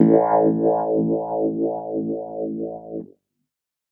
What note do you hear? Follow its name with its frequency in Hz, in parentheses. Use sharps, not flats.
A1 (55 Hz)